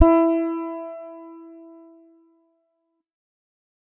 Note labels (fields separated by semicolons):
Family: guitar; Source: electronic; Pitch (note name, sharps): E4; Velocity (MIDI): 25; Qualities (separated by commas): distorted